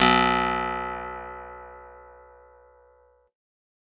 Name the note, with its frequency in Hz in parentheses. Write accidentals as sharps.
B1 (61.74 Hz)